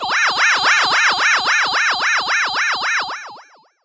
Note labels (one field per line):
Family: voice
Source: synthesizer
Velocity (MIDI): 25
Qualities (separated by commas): distorted, long release